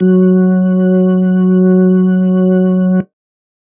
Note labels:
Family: organ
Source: electronic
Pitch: F#3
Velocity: 75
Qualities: dark

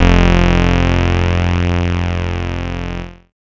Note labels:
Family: bass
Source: synthesizer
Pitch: F1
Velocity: 50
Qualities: bright, distorted

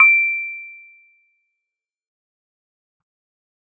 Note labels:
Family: keyboard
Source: electronic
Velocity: 50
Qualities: fast decay

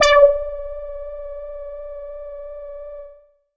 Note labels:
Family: bass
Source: synthesizer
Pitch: D5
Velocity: 50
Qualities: distorted, tempo-synced

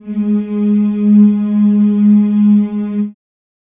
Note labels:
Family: voice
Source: acoustic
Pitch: G#3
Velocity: 100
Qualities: dark, reverb

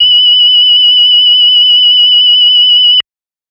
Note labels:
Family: organ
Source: electronic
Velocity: 75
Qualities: multiphonic

